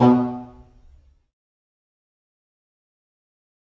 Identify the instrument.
acoustic reed instrument